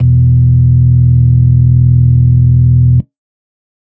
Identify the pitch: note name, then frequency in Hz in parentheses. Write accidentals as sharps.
E1 (41.2 Hz)